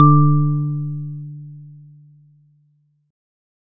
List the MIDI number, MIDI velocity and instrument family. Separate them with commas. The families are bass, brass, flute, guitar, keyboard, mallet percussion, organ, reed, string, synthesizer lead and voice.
50, 25, organ